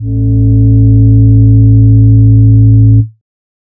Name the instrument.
synthesizer voice